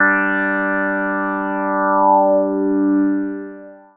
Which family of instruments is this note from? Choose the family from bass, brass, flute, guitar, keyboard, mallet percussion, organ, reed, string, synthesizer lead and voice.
synthesizer lead